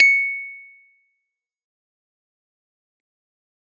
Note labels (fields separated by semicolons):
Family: keyboard; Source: electronic; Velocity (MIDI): 127; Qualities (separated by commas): fast decay, percussive